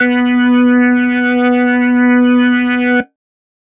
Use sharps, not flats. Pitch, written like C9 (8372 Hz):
B3 (246.9 Hz)